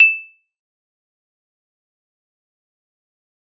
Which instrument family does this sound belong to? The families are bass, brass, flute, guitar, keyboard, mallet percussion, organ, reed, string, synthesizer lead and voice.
mallet percussion